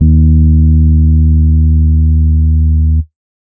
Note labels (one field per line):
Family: keyboard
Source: electronic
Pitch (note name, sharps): D#2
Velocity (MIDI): 50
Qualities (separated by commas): dark